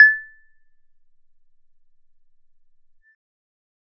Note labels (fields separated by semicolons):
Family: bass; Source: synthesizer; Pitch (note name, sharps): A6; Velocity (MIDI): 50; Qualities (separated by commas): percussive